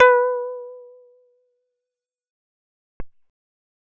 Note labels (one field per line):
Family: bass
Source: synthesizer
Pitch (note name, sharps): B4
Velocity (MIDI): 50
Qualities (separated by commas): fast decay